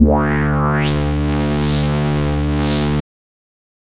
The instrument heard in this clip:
synthesizer bass